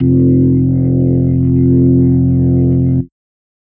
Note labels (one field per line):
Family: organ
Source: electronic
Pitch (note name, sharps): F1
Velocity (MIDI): 75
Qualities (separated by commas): distorted